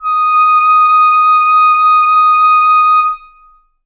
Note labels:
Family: reed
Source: acoustic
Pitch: D#6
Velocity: 100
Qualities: long release, reverb

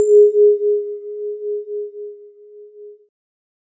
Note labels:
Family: keyboard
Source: electronic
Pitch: G#4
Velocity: 50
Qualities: multiphonic

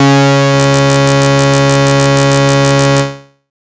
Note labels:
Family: bass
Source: synthesizer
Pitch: C#3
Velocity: 25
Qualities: bright, distorted

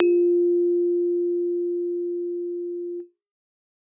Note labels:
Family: keyboard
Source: acoustic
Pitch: F4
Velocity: 75

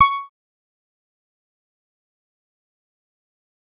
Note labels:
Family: bass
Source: synthesizer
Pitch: C#6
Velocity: 50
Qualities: bright, distorted, fast decay, percussive

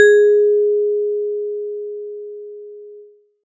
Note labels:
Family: mallet percussion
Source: acoustic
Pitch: G#4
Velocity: 50

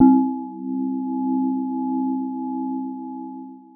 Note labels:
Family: mallet percussion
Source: synthesizer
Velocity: 100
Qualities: long release, multiphonic

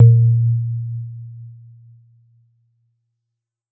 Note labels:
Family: mallet percussion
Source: acoustic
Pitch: A#2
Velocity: 50

